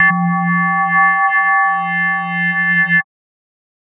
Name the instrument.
synthesizer mallet percussion instrument